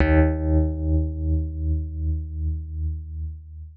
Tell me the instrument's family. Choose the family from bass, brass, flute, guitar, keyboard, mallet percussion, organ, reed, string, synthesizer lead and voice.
guitar